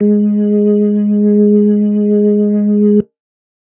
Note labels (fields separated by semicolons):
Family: organ; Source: electronic; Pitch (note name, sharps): G#3; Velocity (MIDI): 75; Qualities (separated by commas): dark